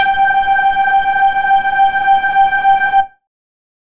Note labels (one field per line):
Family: bass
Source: synthesizer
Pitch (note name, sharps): G5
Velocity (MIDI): 75